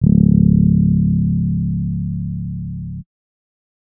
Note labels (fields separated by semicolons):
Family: keyboard; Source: electronic; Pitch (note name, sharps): C#1; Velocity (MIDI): 50